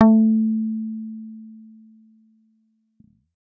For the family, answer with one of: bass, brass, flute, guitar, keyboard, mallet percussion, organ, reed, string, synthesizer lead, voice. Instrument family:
bass